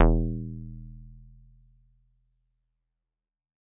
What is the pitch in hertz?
41.2 Hz